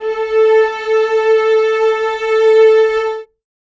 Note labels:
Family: string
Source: acoustic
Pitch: A4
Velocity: 100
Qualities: reverb

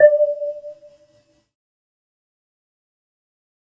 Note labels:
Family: keyboard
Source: synthesizer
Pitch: D5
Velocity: 25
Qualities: fast decay

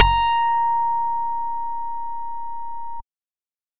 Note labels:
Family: bass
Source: synthesizer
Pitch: A#5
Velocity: 127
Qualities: bright, distorted

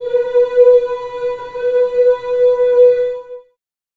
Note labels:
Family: voice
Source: acoustic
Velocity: 127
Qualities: reverb

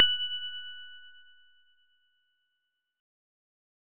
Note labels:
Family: synthesizer lead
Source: synthesizer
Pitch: F#6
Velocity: 100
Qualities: bright, distorted

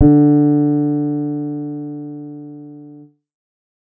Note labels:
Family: keyboard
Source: synthesizer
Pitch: D3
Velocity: 25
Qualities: dark

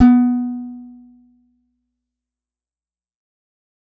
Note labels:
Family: guitar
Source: acoustic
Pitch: B3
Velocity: 100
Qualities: fast decay

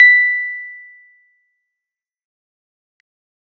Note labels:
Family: keyboard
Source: electronic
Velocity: 25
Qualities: fast decay

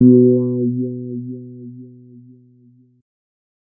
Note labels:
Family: bass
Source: synthesizer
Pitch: B2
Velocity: 25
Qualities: dark, distorted

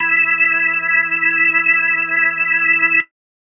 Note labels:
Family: organ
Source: electronic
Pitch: E3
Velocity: 75

